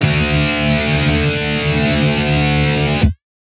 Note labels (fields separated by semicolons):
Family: guitar; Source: synthesizer; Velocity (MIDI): 75